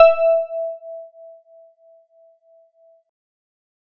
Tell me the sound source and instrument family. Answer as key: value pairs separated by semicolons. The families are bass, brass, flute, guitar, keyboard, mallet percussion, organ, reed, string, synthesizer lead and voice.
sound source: electronic; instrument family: keyboard